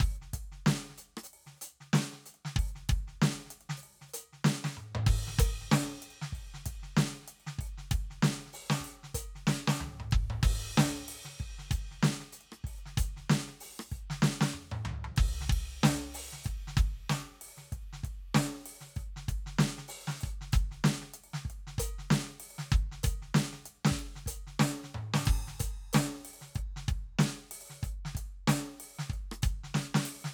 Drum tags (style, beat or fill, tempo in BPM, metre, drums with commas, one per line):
rock
beat
95 BPM
4/4
crash, ride, closed hi-hat, open hi-hat, hi-hat pedal, snare, cross-stick, high tom, mid tom, floor tom, kick